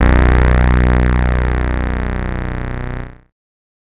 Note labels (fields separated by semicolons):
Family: bass; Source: synthesizer; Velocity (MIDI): 50; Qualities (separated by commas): bright, distorted